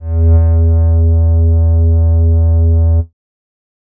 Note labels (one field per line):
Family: bass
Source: synthesizer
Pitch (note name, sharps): E2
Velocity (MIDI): 127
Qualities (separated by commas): dark